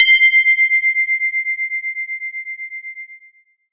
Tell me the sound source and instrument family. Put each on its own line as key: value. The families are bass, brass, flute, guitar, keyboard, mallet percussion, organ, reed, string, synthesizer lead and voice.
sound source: synthesizer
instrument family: guitar